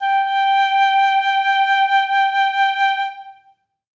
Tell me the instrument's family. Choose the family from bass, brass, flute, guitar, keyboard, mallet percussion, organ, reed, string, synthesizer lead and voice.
flute